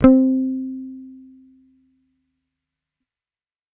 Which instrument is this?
electronic bass